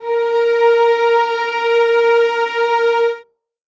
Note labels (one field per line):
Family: string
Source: acoustic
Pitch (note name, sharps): A#4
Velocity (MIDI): 50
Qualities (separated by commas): reverb